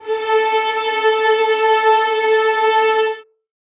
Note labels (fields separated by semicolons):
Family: string; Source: acoustic; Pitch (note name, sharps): A4; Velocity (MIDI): 25; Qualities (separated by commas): reverb